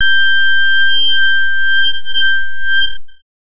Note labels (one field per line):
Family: bass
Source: synthesizer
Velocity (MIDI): 127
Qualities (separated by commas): bright, distorted, non-linear envelope